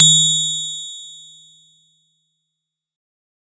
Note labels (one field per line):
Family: mallet percussion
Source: acoustic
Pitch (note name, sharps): D#3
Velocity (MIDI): 127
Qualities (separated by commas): bright, fast decay